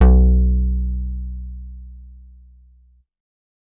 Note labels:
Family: bass; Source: synthesizer; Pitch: B1; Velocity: 25

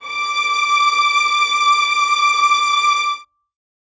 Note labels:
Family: string; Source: acoustic; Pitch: D6; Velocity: 75; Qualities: reverb

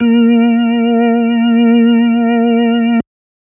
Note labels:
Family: organ; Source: electronic; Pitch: A#3; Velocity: 75

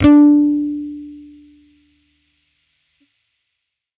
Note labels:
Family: bass; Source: electronic; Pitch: D4; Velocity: 25; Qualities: distorted

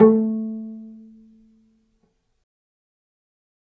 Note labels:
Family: string; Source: acoustic; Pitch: A3; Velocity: 50; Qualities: dark, fast decay, reverb

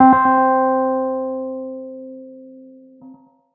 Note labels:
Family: keyboard; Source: electronic; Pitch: C4; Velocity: 100; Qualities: dark, tempo-synced

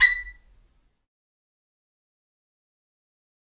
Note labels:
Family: string; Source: acoustic; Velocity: 75; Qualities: fast decay, percussive, reverb

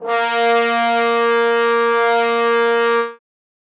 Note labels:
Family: brass; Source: acoustic; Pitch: A#3; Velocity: 127; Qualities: bright, reverb

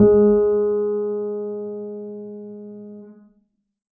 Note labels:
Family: keyboard; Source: acoustic; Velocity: 25; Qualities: dark, reverb

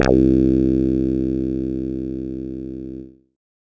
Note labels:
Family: bass; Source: synthesizer; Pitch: C2; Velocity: 127; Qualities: distorted

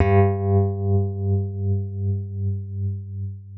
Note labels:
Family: guitar; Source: electronic; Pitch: G2; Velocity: 127; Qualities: long release, reverb

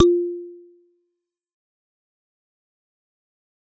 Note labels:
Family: mallet percussion; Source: acoustic; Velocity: 100; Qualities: fast decay, percussive

